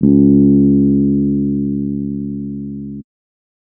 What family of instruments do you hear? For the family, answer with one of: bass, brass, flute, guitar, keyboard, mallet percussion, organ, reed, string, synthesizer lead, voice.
keyboard